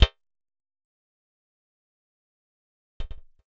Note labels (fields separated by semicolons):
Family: bass; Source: synthesizer; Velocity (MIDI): 25; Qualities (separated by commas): fast decay, percussive